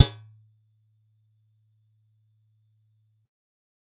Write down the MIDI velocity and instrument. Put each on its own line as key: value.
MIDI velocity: 25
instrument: acoustic guitar